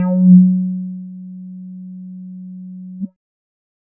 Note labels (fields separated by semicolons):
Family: bass; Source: synthesizer; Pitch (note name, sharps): F#3; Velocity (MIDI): 25; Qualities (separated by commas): dark, distorted